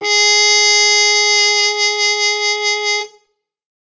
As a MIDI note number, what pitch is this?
68